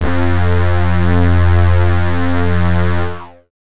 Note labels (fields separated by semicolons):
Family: bass; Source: synthesizer; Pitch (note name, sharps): F2; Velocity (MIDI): 100; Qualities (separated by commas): bright, distorted